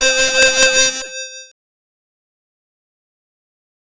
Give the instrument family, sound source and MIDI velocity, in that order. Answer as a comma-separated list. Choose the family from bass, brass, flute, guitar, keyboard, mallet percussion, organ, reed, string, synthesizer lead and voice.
bass, synthesizer, 50